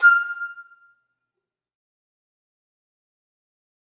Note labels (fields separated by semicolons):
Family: flute; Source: acoustic; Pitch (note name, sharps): F6; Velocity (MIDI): 100; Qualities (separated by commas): fast decay, reverb